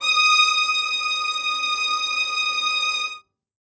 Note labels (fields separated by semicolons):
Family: string; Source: acoustic; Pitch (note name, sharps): D#6; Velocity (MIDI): 127; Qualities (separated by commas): reverb